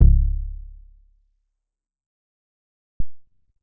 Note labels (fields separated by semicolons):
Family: bass; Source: synthesizer; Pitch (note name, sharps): C#1; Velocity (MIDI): 25; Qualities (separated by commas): dark, fast decay